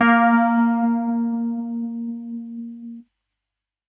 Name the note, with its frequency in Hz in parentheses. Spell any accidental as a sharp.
A#3 (233.1 Hz)